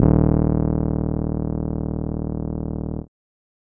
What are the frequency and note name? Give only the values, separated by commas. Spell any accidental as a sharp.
38.89 Hz, D#1